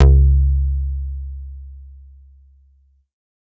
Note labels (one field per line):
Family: bass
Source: synthesizer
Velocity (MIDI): 75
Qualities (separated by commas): distorted